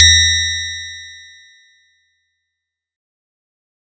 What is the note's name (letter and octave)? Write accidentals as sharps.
E2